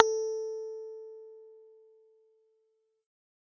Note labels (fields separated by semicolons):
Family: bass; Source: synthesizer; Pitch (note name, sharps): A4; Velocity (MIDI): 75